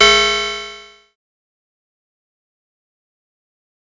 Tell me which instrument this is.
synthesizer bass